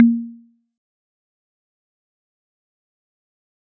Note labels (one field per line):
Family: mallet percussion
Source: acoustic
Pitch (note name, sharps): A#3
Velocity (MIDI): 50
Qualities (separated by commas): fast decay, percussive